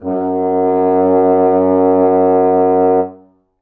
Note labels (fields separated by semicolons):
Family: brass; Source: acoustic; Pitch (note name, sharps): F#2; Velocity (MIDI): 75; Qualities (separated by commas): reverb